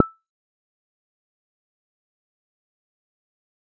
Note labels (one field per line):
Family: bass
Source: synthesizer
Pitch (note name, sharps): E6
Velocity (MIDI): 50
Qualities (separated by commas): fast decay, percussive